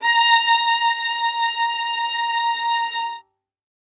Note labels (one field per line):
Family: string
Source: acoustic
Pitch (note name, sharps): A#5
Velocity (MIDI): 127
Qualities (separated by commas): reverb